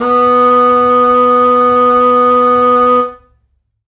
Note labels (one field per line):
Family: reed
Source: acoustic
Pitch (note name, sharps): B3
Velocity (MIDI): 75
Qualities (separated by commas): distorted, reverb